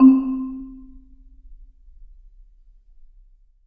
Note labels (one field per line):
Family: mallet percussion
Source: acoustic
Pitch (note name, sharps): C4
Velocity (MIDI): 50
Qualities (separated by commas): reverb